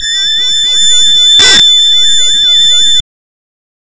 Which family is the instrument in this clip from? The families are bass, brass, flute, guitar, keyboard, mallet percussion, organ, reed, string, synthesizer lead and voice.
reed